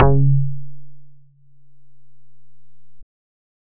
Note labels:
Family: bass; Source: synthesizer; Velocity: 50

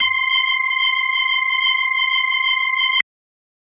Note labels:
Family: organ; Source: electronic; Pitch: C6; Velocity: 50

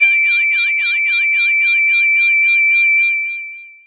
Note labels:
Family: voice; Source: synthesizer; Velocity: 100; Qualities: bright, distorted, long release

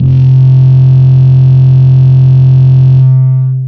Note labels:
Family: guitar; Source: electronic; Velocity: 75; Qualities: bright, distorted, long release

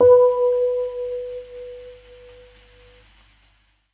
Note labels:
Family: keyboard; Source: electronic; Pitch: B4; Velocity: 25

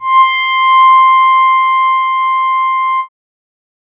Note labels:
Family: keyboard; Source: synthesizer; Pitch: C6; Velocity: 75; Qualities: bright

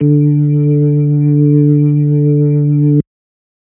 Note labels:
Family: organ; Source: electronic; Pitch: D3; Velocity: 100

